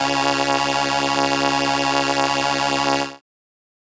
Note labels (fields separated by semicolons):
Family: keyboard; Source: synthesizer; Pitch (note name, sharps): C#2; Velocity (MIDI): 25; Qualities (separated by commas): bright